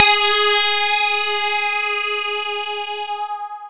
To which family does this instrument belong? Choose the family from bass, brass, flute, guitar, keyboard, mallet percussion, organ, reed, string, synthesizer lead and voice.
mallet percussion